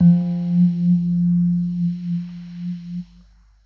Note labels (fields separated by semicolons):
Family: keyboard; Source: electronic; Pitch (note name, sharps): F3; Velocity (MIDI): 25; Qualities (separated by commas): dark